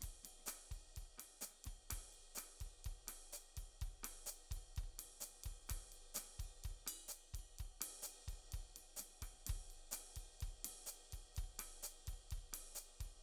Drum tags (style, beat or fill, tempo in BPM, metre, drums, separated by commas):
bossa nova, beat, 127 BPM, 4/4, ride, ride bell, hi-hat pedal, snare, cross-stick, kick